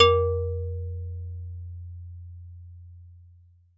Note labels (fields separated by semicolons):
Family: mallet percussion; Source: acoustic; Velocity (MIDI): 75